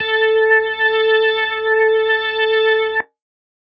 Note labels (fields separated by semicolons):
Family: organ; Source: electronic; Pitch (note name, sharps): A4; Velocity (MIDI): 100; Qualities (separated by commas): distorted